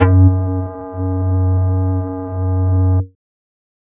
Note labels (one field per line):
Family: flute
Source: synthesizer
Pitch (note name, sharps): F#2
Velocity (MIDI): 100